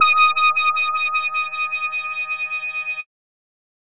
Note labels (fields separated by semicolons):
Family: bass; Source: synthesizer; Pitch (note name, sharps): D#6; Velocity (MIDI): 127; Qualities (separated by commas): bright, distorted